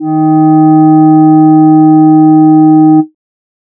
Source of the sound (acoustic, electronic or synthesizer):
synthesizer